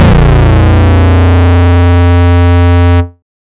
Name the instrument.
synthesizer bass